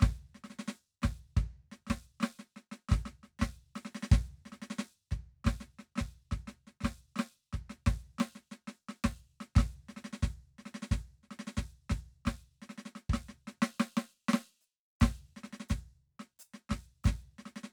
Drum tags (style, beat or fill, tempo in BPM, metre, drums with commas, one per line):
march
beat
176 BPM
4/4
hi-hat pedal, snare, kick